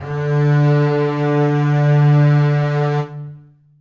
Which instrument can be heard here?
acoustic string instrument